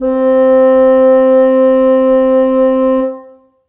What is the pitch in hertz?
261.6 Hz